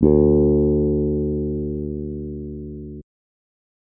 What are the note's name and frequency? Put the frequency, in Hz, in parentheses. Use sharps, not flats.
D2 (73.42 Hz)